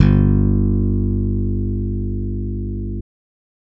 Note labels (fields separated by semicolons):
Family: bass; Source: electronic; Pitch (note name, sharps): G1; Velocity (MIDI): 100